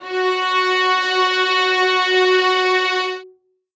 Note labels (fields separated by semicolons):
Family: string; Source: acoustic; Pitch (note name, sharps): F#4; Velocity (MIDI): 100; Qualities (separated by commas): reverb